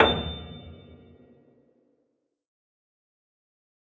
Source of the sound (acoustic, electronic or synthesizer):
acoustic